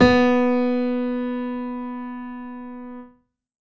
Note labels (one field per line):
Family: keyboard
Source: acoustic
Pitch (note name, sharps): B3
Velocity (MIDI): 100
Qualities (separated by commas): reverb